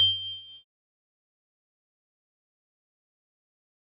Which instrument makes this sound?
electronic keyboard